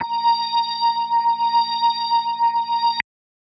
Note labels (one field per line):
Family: organ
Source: electronic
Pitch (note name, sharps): A#5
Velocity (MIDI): 25